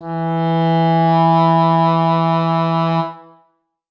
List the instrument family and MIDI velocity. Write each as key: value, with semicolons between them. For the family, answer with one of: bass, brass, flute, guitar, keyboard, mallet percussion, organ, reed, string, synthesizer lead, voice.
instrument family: reed; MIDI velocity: 127